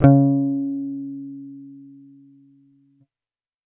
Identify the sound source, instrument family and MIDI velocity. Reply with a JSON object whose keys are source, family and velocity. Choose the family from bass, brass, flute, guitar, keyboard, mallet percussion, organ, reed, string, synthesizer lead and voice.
{"source": "electronic", "family": "bass", "velocity": 25}